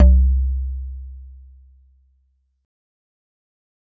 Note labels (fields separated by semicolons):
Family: mallet percussion; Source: acoustic; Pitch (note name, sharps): C2; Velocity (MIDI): 75